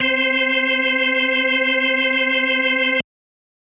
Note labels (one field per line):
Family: organ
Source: electronic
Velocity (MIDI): 25